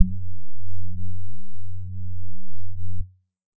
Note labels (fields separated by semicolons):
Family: keyboard; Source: electronic; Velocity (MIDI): 25; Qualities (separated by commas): dark